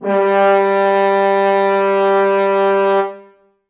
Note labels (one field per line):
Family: brass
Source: acoustic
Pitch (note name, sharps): G3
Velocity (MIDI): 127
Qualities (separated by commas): reverb